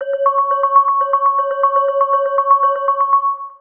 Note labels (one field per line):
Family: mallet percussion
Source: synthesizer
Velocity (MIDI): 100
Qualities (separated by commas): dark, long release, multiphonic, percussive, tempo-synced